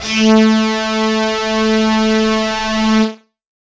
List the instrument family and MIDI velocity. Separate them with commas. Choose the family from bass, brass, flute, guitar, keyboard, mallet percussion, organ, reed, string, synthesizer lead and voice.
guitar, 100